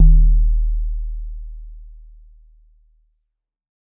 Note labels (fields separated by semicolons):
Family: mallet percussion; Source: acoustic; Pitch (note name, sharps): D#1; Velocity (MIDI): 50; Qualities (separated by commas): dark